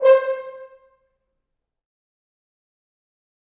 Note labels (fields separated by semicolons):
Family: brass; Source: acoustic; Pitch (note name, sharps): C5; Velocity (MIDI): 100; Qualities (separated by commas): fast decay, percussive, reverb